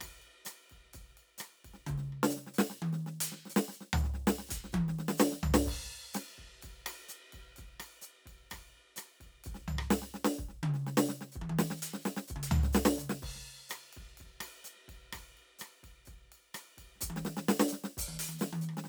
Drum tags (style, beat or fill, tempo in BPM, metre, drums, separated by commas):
bossa nova, beat, 127 BPM, 4/4, crash, ride, closed hi-hat, hi-hat pedal, snare, cross-stick, high tom, mid tom, floor tom, kick